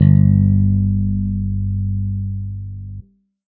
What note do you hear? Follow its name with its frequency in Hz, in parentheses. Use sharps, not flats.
G1 (49 Hz)